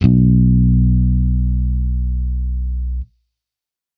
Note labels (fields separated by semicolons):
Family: bass; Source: electronic; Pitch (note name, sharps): B1; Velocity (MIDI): 127; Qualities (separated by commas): distorted